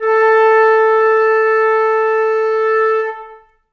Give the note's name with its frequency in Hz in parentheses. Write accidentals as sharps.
A4 (440 Hz)